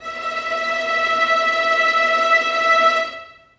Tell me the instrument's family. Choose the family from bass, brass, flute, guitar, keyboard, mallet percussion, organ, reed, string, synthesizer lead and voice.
string